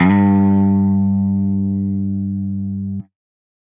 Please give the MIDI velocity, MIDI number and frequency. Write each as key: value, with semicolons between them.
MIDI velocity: 127; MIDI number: 43; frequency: 98 Hz